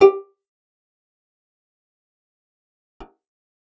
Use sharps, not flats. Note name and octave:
G4